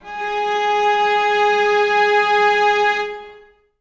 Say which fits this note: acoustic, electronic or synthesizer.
acoustic